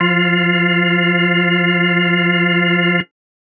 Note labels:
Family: organ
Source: electronic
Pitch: F3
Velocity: 50

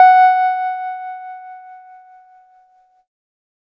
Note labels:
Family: keyboard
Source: electronic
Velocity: 25

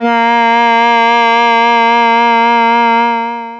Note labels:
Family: voice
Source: synthesizer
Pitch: A#3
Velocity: 75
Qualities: distorted, long release

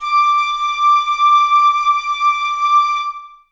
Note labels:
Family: reed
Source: acoustic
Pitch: D6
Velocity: 100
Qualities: reverb

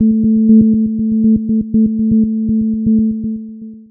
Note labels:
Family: synthesizer lead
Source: synthesizer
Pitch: A3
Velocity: 75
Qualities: dark, long release, tempo-synced

